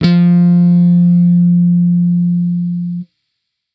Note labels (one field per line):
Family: bass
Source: electronic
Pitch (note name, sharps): F3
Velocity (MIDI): 75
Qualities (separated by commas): distorted